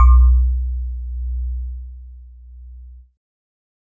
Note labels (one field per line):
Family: keyboard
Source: electronic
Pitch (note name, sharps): B1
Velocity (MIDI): 127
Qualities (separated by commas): multiphonic